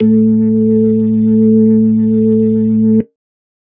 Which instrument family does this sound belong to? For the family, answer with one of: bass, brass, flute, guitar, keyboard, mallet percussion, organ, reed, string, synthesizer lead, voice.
organ